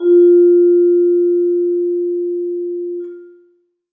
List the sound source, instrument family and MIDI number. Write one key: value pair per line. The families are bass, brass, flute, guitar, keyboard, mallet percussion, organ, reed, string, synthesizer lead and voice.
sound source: acoustic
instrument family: mallet percussion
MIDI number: 65